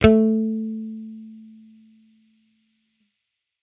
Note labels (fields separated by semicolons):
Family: bass; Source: electronic; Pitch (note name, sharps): A3; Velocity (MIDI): 50